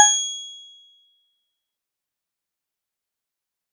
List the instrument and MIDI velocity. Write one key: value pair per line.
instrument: acoustic mallet percussion instrument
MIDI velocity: 127